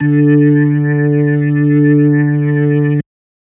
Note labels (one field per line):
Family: organ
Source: electronic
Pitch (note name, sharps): D3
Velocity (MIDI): 75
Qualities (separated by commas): distorted